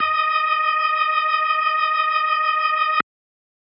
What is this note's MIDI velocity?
100